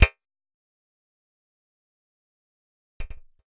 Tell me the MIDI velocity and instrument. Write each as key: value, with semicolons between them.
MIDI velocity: 25; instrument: synthesizer bass